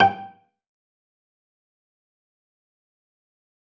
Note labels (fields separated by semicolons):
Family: string; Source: acoustic; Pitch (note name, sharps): G5; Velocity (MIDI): 127; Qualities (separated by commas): fast decay, percussive, reverb